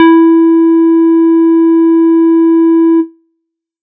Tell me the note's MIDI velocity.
127